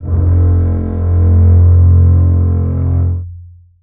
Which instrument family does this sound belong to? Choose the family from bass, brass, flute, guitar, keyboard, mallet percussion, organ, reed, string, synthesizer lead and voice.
string